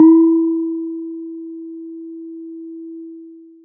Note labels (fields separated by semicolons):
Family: mallet percussion; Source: acoustic; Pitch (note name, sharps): E4; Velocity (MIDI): 25; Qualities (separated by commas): long release